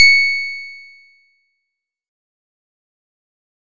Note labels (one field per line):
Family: guitar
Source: synthesizer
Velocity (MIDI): 75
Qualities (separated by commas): bright, fast decay